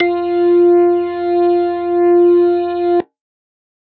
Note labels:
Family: organ; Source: electronic; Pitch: F4; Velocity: 25

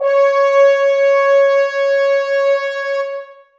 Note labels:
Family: brass; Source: acoustic; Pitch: C#5; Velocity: 127; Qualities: reverb

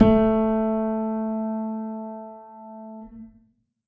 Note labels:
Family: keyboard; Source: acoustic; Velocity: 100; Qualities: reverb

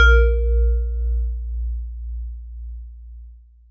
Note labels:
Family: mallet percussion; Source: acoustic; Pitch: A#1; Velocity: 100; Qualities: long release

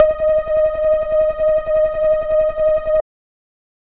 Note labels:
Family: bass; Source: synthesizer; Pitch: D#5; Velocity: 25; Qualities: dark

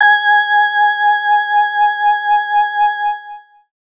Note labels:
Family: organ; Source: electronic; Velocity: 100; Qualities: distorted, long release

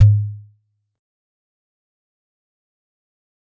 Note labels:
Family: mallet percussion; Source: acoustic; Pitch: G#2; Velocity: 50; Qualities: dark, fast decay, percussive

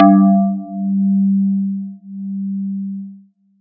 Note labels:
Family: guitar; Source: synthesizer; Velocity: 50; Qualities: dark

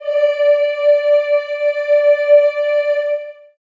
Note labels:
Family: voice; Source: acoustic; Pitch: D5; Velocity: 75; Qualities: long release, reverb

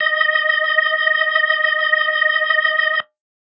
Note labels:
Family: organ; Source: electronic; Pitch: D#5; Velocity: 50

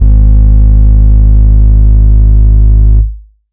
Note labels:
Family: organ; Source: electronic; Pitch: G#1; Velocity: 127; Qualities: dark

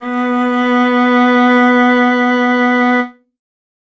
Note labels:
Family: string; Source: acoustic; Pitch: B3; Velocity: 25; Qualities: reverb

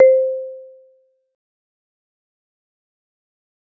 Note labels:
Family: mallet percussion; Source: acoustic; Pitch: C5; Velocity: 50; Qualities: fast decay, percussive

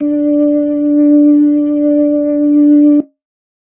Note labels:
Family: organ; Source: electronic; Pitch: D4; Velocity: 25; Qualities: dark

